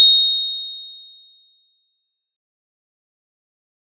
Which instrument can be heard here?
electronic keyboard